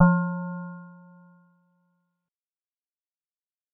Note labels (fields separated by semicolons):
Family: mallet percussion; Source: synthesizer; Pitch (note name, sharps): F3; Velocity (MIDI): 50; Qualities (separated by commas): fast decay, multiphonic